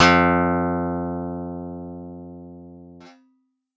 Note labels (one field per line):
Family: guitar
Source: synthesizer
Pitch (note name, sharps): F2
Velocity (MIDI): 100